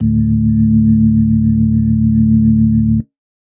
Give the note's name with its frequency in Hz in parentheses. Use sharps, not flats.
D1 (36.71 Hz)